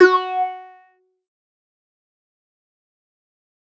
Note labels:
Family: bass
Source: synthesizer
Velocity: 50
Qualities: distorted, fast decay

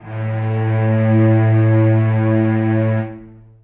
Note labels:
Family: string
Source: acoustic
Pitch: A2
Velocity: 25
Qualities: long release, reverb

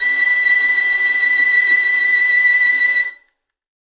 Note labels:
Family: string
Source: acoustic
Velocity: 25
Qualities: bright, reverb

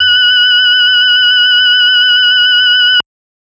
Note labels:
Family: organ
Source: electronic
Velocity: 75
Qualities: bright, multiphonic

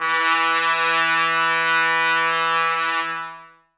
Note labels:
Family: brass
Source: acoustic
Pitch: E3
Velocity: 127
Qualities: bright, long release, reverb

